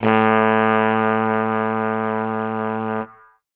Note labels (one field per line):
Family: brass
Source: acoustic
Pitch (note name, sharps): A2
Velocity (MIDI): 50